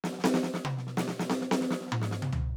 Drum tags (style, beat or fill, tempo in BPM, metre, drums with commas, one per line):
New Orleans funk
fill
93 BPM
4/4
snare, high tom, mid tom, floor tom